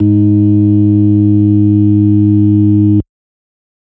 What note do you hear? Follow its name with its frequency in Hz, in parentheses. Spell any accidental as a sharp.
G#2 (103.8 Hz)